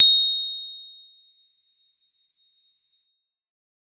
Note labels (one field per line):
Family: keyboard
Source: electronic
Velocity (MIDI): 127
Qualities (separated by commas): bright